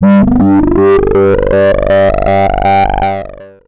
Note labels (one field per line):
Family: bass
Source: synthesizer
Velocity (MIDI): 75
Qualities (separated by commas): distorted, long release, multiphonic, tempo-synced